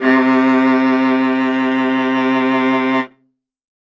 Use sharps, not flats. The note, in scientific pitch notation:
C3